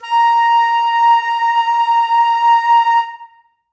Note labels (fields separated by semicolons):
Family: flute; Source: acoustic; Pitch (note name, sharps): A#5; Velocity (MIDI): 127; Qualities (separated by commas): reverb